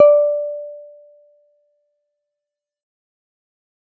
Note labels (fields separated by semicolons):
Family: keyboard; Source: electronic; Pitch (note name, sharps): D5; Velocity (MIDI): 25; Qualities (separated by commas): fast decay